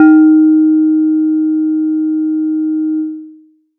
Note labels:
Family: mallet percussion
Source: acoustic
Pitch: D#4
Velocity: 100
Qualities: long release

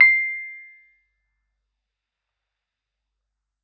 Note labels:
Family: keyboard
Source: electronic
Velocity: 100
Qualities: fast decay, percussive

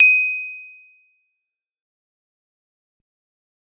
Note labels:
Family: guitar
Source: electronic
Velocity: 100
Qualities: bright, fast decay, percussive

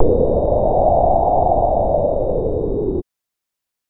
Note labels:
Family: bass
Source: synthesizer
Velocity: 25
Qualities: distorted

